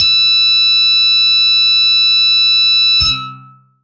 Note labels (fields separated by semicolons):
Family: guitar; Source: electronic; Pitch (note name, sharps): E6; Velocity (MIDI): 25; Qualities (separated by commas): bright, distorted, long release